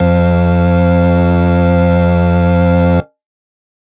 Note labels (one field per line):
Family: organ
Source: electronic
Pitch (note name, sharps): F2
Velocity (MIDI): 25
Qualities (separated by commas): distorted